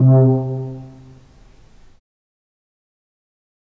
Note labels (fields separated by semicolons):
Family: flute; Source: acoustic; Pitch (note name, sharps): C3; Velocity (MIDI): 75; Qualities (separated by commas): fast decay, reverb